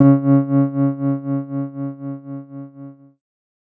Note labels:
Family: keyboard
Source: electronic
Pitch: C#3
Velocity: 50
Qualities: dark

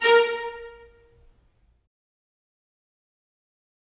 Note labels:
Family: string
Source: acoustic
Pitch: A#4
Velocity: 25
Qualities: fast decay, reverb

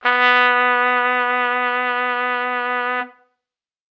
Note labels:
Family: brass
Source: acoustic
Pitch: B3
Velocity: 50

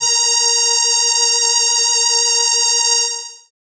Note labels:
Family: keyboard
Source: synthesizer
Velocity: 25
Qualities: bright

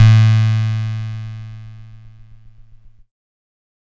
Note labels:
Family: keyboard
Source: electronic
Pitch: A2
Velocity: 25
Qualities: bright, distorted

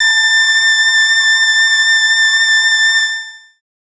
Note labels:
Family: voice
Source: synthesizer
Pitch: A6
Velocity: 50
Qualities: bright, long release

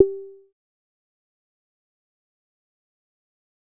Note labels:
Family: bass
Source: synthesizer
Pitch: G4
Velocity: 25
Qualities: fast decay, percussive

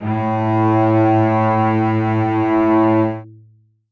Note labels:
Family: string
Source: acoustic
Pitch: A2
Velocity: 100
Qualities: long release, reverb

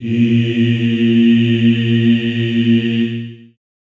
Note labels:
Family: voice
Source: acoustic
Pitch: A#2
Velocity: 100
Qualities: long release, reverb

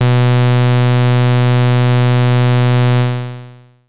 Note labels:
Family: bass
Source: synthesizer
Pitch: B2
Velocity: 25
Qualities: bright, distorted, long release

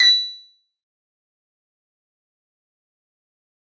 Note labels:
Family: guitar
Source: synthesizer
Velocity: 127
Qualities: bright, fast decay, percussive

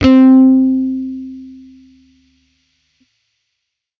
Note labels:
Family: bass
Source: electronic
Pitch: C4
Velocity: 75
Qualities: distorted

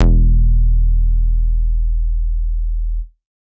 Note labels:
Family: bass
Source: synthesizer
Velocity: 25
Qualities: dark

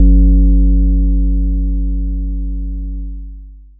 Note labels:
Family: mallet percussion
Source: acoustic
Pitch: G1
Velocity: 25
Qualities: distorted, long release

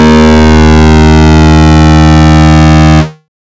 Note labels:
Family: bass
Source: synthesizer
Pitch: D#2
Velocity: 50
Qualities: bright, distorted

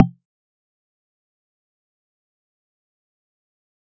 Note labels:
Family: mallet percussion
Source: acoustic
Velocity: 50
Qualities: fast decay, percussive

